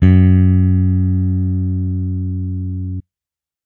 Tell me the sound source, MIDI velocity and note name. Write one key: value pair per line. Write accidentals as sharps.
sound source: electronic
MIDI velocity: 100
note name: F#2